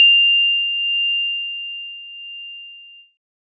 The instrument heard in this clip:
electronic keyboard